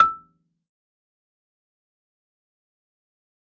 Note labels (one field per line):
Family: mallet percussion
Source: acoustic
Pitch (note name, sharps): E6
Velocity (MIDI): 50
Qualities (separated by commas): fast decay, percussive, reverb